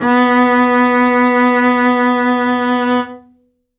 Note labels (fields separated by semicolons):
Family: string; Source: acoustic; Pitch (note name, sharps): B3; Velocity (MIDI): 100; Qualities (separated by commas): reverb